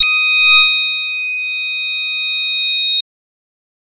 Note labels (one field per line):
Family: voice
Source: synthesizer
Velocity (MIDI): 100